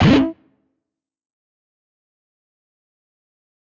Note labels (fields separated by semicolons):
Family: guitar; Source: electronic; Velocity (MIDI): 100; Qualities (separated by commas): bright, distorted, fast decay, percussive